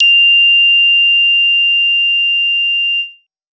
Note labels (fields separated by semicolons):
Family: bass; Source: synthesizer; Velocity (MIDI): 25; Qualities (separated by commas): bright, distorted